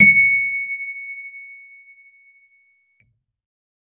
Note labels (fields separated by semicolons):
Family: keyboard; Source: electronic; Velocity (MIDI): 50